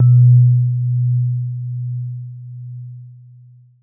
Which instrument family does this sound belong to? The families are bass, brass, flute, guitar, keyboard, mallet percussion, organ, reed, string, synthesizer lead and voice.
keyboard